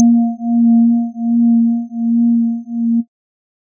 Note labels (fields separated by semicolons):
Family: organ; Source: electronic; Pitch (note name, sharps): A#3; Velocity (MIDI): 127; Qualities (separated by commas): dark